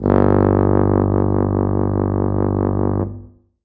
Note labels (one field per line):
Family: brass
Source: acoustic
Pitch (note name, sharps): G1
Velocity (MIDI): 75